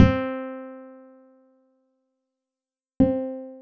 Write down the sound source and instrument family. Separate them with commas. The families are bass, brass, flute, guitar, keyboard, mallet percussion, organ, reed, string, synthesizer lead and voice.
acoustic, guitar